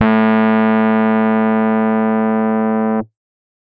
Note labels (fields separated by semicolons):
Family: keyboard; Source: electronic; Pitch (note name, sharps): A2; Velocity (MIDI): 127